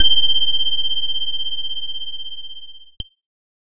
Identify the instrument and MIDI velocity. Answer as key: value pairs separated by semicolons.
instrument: electronic keyboard; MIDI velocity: 50